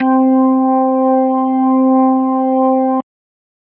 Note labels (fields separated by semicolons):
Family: organ; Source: electronic; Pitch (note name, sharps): C4; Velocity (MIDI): 50